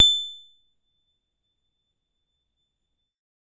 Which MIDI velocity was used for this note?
75